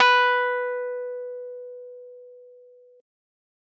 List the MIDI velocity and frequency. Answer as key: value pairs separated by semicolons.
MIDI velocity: 127; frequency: 493.9 Hz